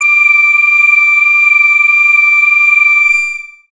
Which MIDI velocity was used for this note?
75